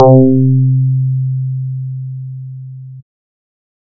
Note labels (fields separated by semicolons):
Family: bass; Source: synthesizer; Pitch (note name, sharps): C3; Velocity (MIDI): 127